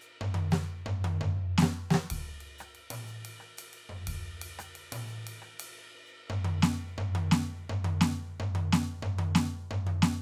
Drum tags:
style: Latin; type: beat; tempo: 118 BPM; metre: 4/4; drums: ride, hi-hat pedal, snare, cross-stick, high tom, mid tom, floor tom, kick

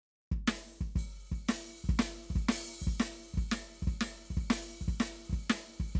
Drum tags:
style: rock; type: beat; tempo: 120 BPM; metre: 4/4; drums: crash, open hi-hat, snare, kick

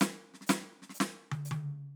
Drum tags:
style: Afro-Cuban bembé; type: fill; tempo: 122 BPM; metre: 4/4; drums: hi-hat pedal, snare, high tom

